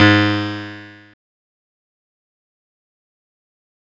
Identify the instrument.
electronic guitar